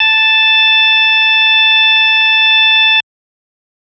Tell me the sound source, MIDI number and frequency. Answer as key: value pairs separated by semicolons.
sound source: electronic; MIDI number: 81; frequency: 880 Hz